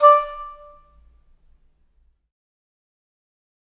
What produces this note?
acoustic reed instrument